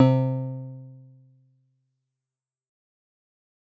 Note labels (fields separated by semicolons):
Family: guitar; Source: synthesizer; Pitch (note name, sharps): C3; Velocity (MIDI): 75; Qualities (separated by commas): dark, fast decay